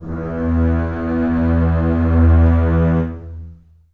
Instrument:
acoustic string instrument